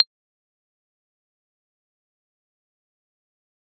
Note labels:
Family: mallet percussion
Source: acoustic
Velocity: 25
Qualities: dark, fast decay, percussive, reverb

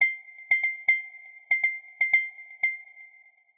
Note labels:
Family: mallet percussion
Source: synthesizer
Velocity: 100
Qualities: long release, multiphonic, percussive, tempo-synced

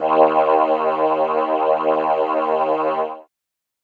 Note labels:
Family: keyboard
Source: synthesizer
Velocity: 75

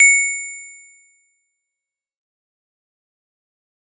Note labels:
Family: mallet percussion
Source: acoustic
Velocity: 127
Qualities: bright, fast decay, percussive

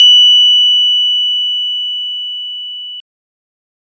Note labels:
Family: organ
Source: electronic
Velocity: 75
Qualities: bright

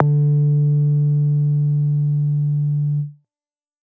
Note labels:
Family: bass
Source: synthesizer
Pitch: D3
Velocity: 75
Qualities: distorted

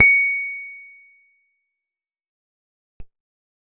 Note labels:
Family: guitar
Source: acoustic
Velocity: 25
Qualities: bright, fast decay

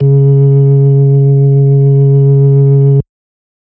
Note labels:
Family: organ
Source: electronic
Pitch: C#3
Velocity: 25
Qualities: distorted

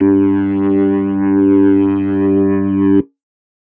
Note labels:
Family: organ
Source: electronic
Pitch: G2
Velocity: 127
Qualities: distorted

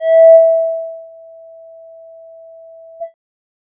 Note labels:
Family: bass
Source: synthesizer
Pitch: E5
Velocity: 75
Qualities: dark

